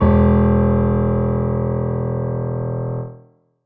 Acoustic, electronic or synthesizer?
acoustic